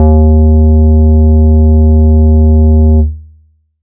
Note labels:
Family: bass; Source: synthesizer; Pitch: D#2; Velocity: 25; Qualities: long release

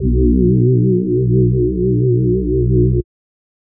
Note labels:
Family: voice; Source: synthesizer; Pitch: B1; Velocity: 25

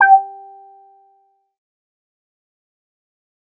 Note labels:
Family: bass; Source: synthesizer; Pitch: G5; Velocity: 25; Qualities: distorted, fast decay, percussive

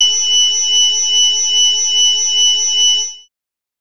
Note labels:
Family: bass; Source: synthesizer; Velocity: 100; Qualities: bright, distorted

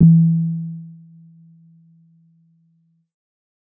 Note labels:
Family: keyboard; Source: electronic; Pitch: E3; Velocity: 75; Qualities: dark

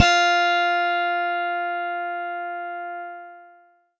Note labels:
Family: keyboard; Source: electronic; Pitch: F4; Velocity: 75; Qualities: bright

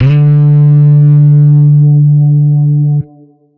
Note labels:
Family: guitar; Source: electronic; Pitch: D3; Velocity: 127; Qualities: distorted

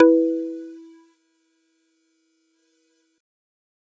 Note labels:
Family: mallet percussion; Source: acoustic; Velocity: 50; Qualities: multiphonic

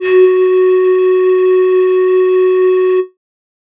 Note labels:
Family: flute; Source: synthesizer; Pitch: F#4; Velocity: 127; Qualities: distorted

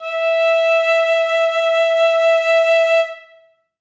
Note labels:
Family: flute; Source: acoustic; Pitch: E5; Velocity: 127; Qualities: reverb

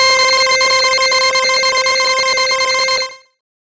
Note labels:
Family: bass; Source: synthesizer; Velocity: 127; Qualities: bright, distorted, non-linear envelope

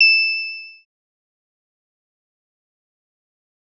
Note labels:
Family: synthesizer lead; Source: synthesizer; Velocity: 127; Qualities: bright, distorted, fast decay

